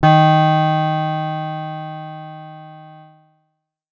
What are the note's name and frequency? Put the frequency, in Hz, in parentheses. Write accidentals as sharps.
D#3 (155.6 Hz)